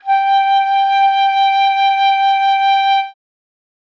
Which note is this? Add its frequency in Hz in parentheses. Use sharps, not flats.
G5 (784 Hz)